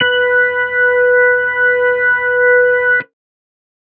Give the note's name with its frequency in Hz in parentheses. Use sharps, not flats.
B4 (493.9 Hz)